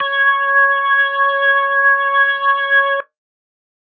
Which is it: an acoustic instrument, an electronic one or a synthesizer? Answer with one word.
electronic